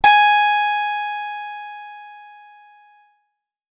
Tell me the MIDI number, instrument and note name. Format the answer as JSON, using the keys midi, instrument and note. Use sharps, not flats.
{"midi": 80, "instrument": "acoustic guitar", "note": "G#5"}